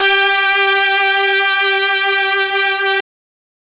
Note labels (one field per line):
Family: brass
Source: electronic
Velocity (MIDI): 127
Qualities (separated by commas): bright, distorted